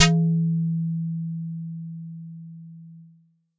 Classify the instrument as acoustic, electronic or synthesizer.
synthesizer